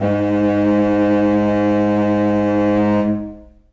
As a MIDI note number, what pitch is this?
44